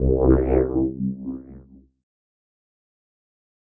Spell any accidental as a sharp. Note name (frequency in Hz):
C2 (65.41 Hz)